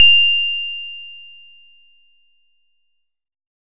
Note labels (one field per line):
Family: guitar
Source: acoustic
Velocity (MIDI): 25